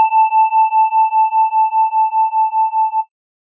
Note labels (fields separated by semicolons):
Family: organ; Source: electronic; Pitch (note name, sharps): A5; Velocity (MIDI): 25